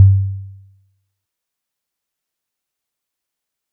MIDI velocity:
25